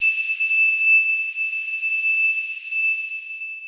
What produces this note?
electronic mallet percussion instrument